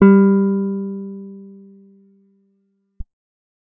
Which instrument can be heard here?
acoustic guitar